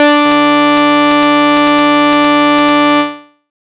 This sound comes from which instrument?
synthesizer bass